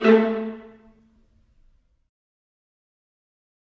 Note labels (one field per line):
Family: string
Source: acoustic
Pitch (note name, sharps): A3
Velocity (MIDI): 100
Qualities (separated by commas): fast decay, reverb